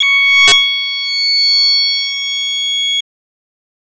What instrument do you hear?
synthesizer voice